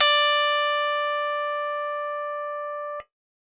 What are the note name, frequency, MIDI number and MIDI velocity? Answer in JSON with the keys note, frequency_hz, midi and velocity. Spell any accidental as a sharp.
{"note": "D5", "frequency_hz": 587.3, "midi": 74, "velocity": 50}